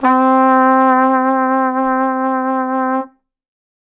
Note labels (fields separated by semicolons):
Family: brass; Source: acoustic; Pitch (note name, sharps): C4; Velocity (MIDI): 25